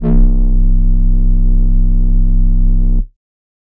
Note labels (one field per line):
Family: flute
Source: synthesizer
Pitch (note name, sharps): C1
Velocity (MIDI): 100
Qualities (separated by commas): distorted